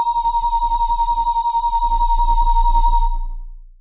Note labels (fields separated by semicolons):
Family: mallet percussion; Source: electronic; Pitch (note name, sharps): A#5; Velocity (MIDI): 127; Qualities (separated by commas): bright, distorted, long release, multiphonic